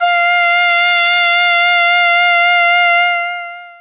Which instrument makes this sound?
synthesizer voice